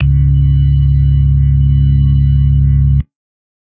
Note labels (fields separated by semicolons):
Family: organ; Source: electronic; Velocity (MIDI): 25; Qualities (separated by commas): dark